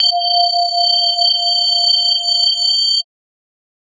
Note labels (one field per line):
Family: mallet percussion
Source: electronic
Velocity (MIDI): 75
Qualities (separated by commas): multiphonic, non-linear envelope